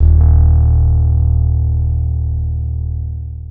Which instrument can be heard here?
acoustic guitar